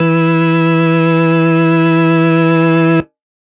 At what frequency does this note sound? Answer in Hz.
164.8 Hz